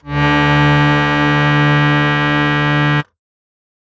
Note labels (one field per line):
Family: keyboard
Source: acoustic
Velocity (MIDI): 25